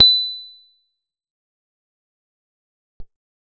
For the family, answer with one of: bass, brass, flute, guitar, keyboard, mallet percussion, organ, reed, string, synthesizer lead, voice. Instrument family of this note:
guitar